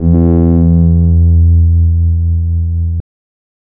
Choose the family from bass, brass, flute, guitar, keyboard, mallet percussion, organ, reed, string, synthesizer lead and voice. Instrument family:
bass